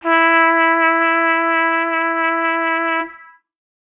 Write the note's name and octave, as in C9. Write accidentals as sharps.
E4